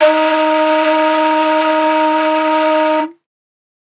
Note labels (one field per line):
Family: flute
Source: acoustic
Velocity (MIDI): 75